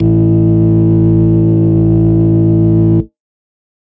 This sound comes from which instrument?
electronic organ